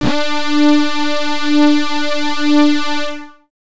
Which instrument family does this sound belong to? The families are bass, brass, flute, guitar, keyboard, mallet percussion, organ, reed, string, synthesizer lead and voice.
bass